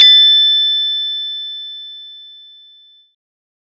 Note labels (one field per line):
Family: bass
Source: synthesizer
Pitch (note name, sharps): A6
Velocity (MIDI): 75